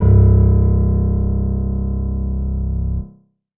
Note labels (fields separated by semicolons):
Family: keyboard; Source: electronic; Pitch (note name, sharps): C1; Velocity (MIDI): 25; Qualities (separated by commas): reverb